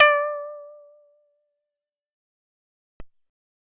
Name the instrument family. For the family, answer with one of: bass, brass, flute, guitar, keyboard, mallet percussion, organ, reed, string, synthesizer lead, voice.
bass